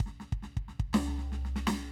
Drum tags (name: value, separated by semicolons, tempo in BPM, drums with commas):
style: fast funk; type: fill; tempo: 125 BPM; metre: 4/4; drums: hi-hat pedal, snare, floor tom, kick